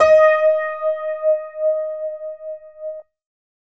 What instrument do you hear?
electronic keyboard